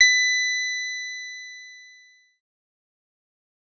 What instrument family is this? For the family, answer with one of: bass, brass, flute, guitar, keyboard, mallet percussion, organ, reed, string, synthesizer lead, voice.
bass